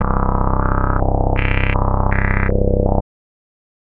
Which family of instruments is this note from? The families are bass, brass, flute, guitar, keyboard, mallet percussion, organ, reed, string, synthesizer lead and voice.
bass